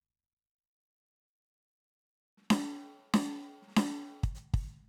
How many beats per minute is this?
95 BPM